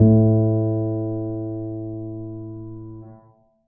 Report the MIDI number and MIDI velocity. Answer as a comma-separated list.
45, 25